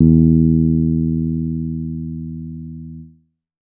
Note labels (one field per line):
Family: bass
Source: synthesizer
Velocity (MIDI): 75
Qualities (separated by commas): dark